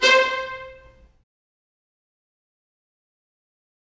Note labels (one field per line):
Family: string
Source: acoustic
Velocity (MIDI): 50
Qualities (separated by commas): fast decay, reverb